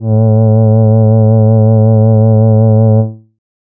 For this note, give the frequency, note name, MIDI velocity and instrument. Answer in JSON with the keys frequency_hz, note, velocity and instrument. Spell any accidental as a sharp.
{"frequency_hz": 110, "note": "A2", "velocity": 50, "instrument": "synthesizer voice"}